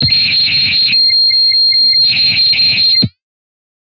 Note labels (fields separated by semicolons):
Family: guitar; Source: synthesizer; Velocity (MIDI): 100